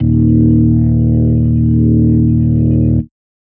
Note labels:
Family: organ; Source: electronic; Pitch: D#1; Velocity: 50; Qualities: distorted

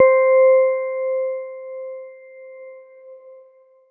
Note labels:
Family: keyboard; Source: electronic; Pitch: C5; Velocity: 127; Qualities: dark, long release

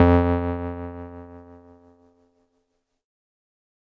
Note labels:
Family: keyboard; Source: electronic; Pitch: F2; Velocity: 25; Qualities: distorted

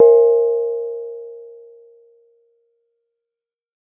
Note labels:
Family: mallet percussion; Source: acoustic; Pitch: A#4; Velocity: 127; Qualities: reverb

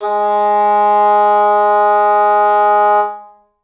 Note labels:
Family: reed; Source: acoustic; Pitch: G#3; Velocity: 75; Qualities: reverb

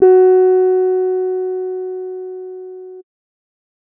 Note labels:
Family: keyboard; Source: electronic; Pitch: F#4; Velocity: 50; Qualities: dark

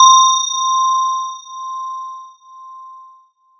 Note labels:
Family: mallet percussion; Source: electronic; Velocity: 100; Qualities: multiphonic

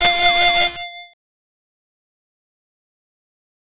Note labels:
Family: bass; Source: synthesizer; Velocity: 75; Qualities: bright, distorted, fast decay, multiphonic

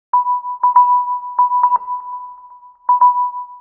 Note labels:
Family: mallet percussion; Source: synthesizer; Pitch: B5; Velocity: 75; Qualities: long release, multiphonic, percussive, tempo-synced

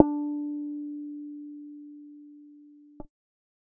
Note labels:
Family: bass; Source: synthesizer; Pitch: D4; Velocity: 127; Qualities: dark, reverb

